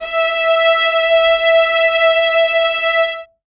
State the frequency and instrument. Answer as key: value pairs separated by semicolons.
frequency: 659.3 Hz; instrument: acoustic string instrument